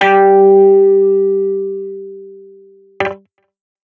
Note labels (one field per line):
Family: guitar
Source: electronic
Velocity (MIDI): 127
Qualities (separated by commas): distorted